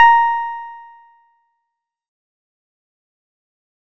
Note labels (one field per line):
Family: guitar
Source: synthesizer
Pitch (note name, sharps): A#5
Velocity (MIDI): 75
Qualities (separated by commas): fast decay